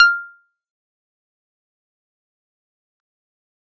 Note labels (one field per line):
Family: keyboard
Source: electronic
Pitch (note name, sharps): F6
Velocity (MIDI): 100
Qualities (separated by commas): fast decay, percussive